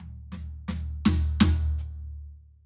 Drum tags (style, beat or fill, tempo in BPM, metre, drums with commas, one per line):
soft pop
fill
83 BPM
4/4
hi-hat pedal, snare, floor tom